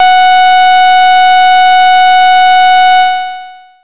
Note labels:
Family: bass; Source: synthesizer; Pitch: F#5; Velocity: 75; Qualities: bright, distorted, long release

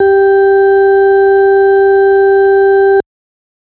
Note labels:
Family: organ; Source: electronic; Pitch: G4; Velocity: 50

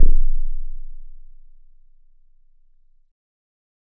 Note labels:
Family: keyboard; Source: electronic; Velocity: 50

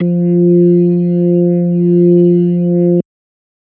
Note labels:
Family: organ; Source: electronic; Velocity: 75

